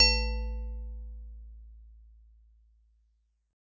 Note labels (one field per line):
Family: mallet percussion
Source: acoustic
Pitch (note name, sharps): A1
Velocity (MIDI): 127